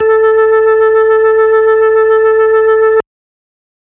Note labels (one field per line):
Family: organ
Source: electronic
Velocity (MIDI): 50